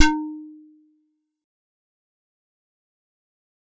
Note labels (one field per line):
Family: keyboard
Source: acoustic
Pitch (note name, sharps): D#4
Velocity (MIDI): 50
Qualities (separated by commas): fast decay, percussive